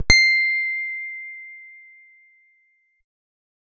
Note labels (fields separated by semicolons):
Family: guitar; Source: electronic; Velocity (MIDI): 127